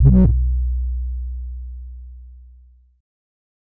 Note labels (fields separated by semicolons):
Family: bass; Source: synthesizer; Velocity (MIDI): 25; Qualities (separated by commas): distorted